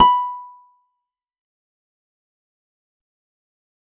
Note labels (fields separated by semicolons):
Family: guitar; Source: acoustic; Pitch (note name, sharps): B5; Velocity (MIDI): 25; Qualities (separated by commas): fast decay, percussive